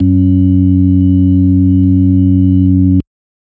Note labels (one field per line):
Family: organ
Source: electronic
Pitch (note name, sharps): F#2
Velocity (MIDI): 75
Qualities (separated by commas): dark